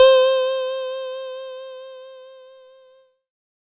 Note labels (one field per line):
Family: keyboard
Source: electronic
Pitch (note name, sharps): C5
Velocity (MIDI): 75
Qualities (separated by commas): bright